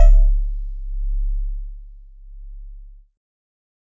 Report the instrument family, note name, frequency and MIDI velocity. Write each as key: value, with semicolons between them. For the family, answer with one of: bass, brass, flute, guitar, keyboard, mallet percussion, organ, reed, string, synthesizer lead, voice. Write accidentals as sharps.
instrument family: keyboard; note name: C#1; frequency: 34.65 Hz; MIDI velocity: 100